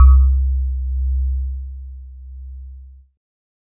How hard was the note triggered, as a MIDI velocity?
75